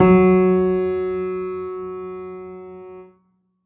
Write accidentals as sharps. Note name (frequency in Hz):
F#3 (185 Hz)